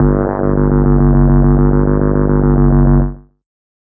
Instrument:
synthesizer bass